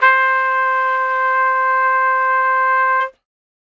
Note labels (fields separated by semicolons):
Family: brass; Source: acoustic; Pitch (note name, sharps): C5; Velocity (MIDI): 25; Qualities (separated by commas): bright